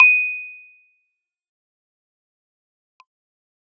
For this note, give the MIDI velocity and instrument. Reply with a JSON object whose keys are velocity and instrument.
{"velocity": 25, "instrument": "electronic keyboard"}